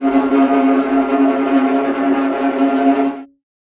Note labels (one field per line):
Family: string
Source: acoustic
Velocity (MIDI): 25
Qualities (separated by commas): non-linear envelope, reverb